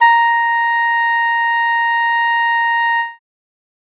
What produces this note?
acoustic reed instrument